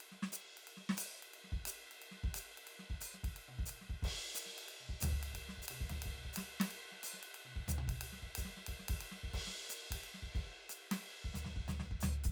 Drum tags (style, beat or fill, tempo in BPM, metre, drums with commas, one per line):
medium-fast jazz
beat
180 BPM
4/4
ride, closed hi-hat, hi-hat pedal, snare, high tom, floor tom, kick